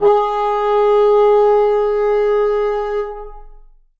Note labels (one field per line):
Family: reed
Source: acoustic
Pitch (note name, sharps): G#4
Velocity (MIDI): 75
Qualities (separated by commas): long release, reverb